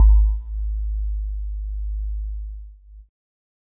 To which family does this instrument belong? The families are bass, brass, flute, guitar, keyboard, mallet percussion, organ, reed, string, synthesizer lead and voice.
keyboard